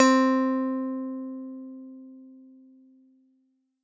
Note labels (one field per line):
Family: guitar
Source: synthesizer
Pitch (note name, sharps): C4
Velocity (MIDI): 127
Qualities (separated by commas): dark